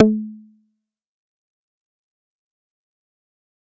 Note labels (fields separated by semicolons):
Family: bass; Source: synthesizer; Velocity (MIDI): 25; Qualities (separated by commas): distorted, fast decay, percussive